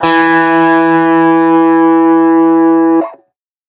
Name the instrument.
electronic guitar